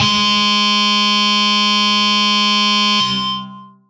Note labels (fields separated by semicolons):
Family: guitar; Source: electronic; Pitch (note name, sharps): G#3; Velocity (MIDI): 50; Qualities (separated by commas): bright, distorted, long release